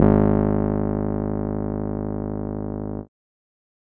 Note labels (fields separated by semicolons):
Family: keyboard; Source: electronic; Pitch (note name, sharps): G#1; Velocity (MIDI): 127